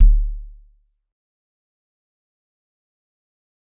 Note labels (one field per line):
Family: mallet percussion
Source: acoustic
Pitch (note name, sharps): D1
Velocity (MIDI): 75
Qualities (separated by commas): dark, fast decay, percussive